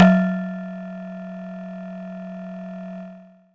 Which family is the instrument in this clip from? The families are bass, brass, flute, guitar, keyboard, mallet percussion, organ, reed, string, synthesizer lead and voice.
mallet percussion